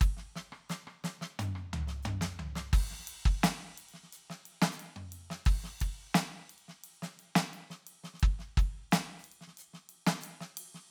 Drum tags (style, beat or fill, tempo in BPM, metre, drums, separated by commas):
rock, beat, 88 BPM, 4/4, crash, ride, hi-hat pedal, snare, cross-stick, high tom, mid tom, kick